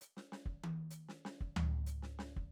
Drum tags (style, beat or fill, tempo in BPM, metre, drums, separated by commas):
Brazilian baião, fill, 95 BPM, 4/4, hi-hat pedal, snare, high tom, floor tom, kick